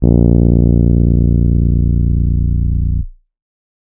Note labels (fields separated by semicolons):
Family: keyboard; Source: electronic; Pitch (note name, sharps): A#0; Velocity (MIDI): 50; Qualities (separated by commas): distorted